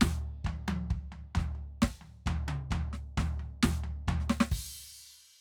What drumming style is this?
pop